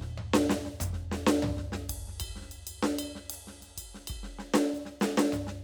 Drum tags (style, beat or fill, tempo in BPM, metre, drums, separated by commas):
Afro-Cuban, beat, 128 BPM, 4/4, ride, ride bell, hi-hat pedal, snare, mid tom, floor tom, kick